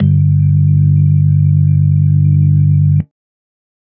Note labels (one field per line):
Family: organ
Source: electronic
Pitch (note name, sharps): G1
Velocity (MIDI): 75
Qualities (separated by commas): dark